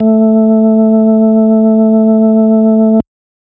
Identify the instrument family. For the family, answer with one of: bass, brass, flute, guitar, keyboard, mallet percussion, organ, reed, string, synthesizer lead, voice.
organ